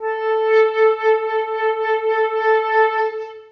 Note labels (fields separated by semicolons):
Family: flute; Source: acoustic; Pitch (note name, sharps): A4; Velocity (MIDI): 75; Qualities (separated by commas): long release, reverb